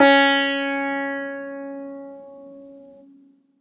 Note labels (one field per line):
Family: guitar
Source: acoustic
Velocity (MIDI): 25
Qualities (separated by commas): bright